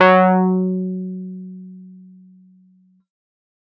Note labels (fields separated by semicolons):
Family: keyboard; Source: electronic; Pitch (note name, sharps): F#3; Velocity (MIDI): 75